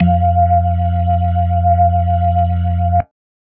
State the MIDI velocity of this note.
50